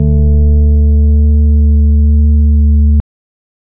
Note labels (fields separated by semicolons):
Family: organ; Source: electronic; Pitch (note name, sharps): D2; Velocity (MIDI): 50; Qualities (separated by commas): dark